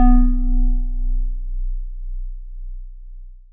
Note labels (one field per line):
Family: mallet percussion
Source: acoustic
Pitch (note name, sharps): B0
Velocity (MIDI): 50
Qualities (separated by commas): long release